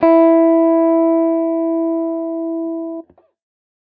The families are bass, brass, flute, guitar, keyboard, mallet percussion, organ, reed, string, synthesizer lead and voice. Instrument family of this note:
guitar